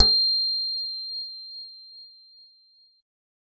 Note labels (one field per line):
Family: bass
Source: synthesizer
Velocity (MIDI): 127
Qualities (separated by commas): bright, reverb